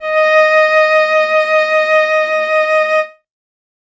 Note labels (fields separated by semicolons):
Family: string; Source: acoustic; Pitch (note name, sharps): D#5; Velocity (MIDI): 50; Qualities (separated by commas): reverb